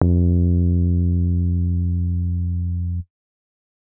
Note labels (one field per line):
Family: keyboard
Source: electronic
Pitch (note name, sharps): F2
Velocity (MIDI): 75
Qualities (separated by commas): distorted